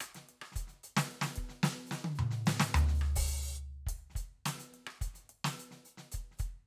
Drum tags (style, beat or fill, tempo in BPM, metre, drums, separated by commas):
ijexá, beat, 108 BPM, 4/4, closed hi-hat, open hi-hat, hi-hat pedal, snare, cross-stick, high tom, mid tom, floor tom, kick